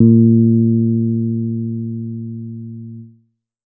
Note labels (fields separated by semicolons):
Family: bass; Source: synthesizer; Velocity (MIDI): 50; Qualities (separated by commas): dark